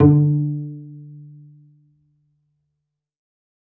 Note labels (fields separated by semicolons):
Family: string; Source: acoustic; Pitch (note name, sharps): D3; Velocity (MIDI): 100; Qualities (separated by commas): dark, reverb